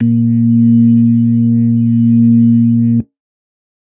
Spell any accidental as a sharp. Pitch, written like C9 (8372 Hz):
A#2 (116.5 Hz)